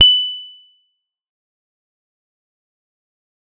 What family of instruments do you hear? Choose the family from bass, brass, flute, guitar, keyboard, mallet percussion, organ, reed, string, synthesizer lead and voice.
guitar